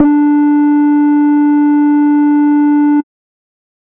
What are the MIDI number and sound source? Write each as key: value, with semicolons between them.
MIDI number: 62; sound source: synthesizer